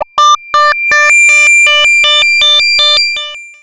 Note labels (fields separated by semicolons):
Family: bass; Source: synthesizer; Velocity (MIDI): 127; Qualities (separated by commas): bright, distorted, long release, multiphonic, tempo-synced